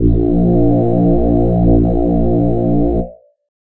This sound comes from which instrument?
synthesizer voice